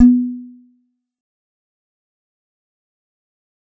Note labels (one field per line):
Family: guitar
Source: electronic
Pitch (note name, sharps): B3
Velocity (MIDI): 25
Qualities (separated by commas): dark, fast decay, percussive, reverb